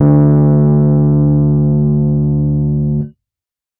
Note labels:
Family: keyboard; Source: electronic; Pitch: D2; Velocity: 100; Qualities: distorted

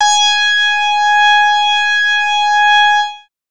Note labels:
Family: bass; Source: synthesizer; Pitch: G#5; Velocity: 127; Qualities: bright, distorted

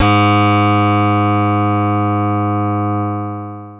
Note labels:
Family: keyboard; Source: electronic; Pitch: G#2; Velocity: 100; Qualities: bright, long release

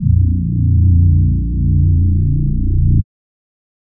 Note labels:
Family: voice; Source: synthesizer; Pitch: A#0; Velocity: 75

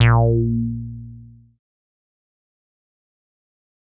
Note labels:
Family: bass; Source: synthesizer; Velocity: 50; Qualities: distorted, fast decay

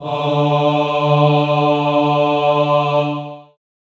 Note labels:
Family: voice; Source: acoustic; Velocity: 75; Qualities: long release, reverb

